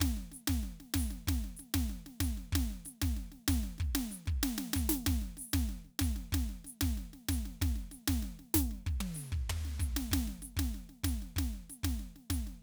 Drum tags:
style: Brazilian baião; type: beat; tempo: 95 BPM; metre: 4/4; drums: open hi-hat, hi-hat pedal, snare, high tom, floor tom, kick

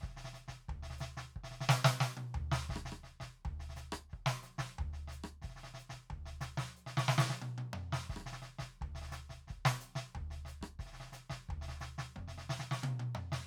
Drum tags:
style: samba; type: beat; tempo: 89 BPM; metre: 4/4; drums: hi-hat pedal, snare, cross-stick, high tom, mid tom, floor tom, kick

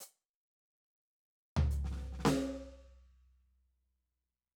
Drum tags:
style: Afro-Cuban; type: fill; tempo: 105 BPM; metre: 4/4; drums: hi-hat pedal, snare, floor tom

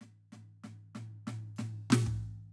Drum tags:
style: funk; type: fill; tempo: 95 BPM; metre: 4/4; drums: percussion, snare, floor tom, kick

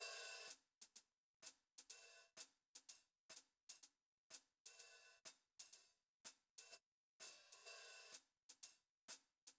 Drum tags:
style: jazz; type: beat; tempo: 125 BPM; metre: 4/4; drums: closed hi-hat, open hi-hat, hi-hat pedal

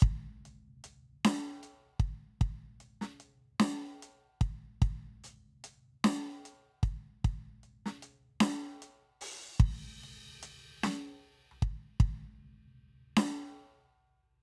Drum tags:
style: rock; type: beat; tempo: 50 BPM; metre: 4/4; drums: crash, ride, closed hi-hat, open hi-hat, hi-hat pedal, snare, floor tom, kick

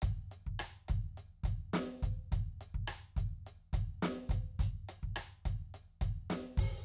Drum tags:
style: rock; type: beat; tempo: 105 BPM; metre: 4/4; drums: closed hi-hat, open hi-hat, snare, cross-stick, kick

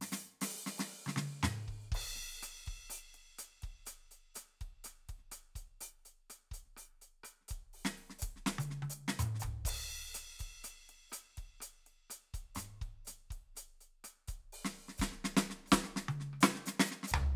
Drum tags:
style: cha-cha; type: beat; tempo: 124 BPM; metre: 4/4; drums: crash, closed hi-hat, open hi-hat, hi-hat pedal, snare, cross-stick, high tom, mid tom, floor tom, kick

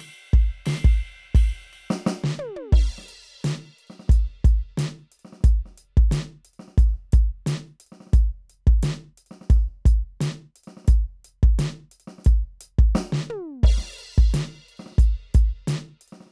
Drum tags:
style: rock; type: beat; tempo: 88 BPM; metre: 4/4; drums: crash, ride, ride bell, closed hi-hat, open hi-hat, hi-hat pedal, snare, high tom, mid tom, kick

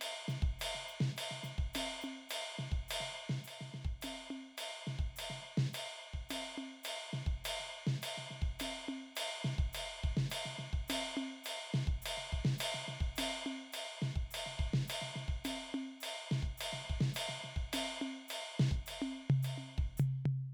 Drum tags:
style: Afro-Cuban; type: beat; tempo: 105 BPM; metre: 4/4; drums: ride, ride bell, hi-hat pedal, snare, high tom, floor tom, kick

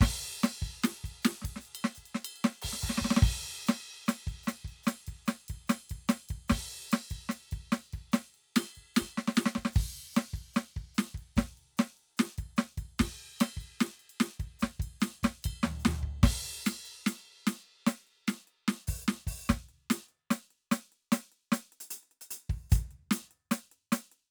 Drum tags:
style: Motown; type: beat; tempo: 148 BPM; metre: 4/4; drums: crash, ride, ride bell, closed hi-hat, open hi-hat, hi-hat pedal, snare, floor tom, kick

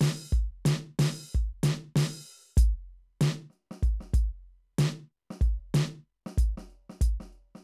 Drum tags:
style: hip-hop; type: beat; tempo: 94 BPM; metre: 4/4; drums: closed hi-hat, open hi-hat, hi-hat pedal, snare, kick

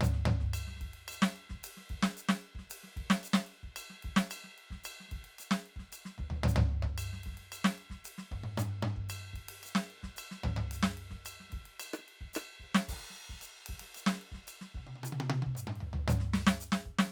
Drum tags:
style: songo; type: beat; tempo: 112 BPM; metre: 4/4; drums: crash, ride, ride bell, hi-hat pedal, snare, cross-stick, high tom, mid tom, floor tom, kick

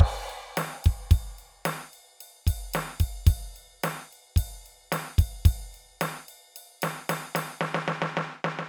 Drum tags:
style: rock; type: beat; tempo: 110 BPM; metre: 4/4; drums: crash, ride, snare, kick

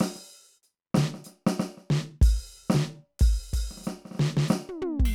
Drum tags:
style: New Orleans funk; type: fill; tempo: 93 BPM; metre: 4/4; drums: ride, open hi-hat, hi-hat pedal, snare, floor tom, kick

